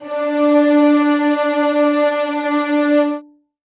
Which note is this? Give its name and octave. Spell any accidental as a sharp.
D4